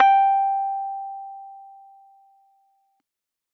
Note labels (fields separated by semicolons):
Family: keyboard; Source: electronic; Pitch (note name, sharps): G5; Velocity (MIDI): 75